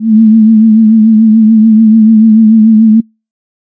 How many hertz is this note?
220 Hz